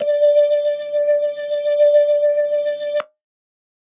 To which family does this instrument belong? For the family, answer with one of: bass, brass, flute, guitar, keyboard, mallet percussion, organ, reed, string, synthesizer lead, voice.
organ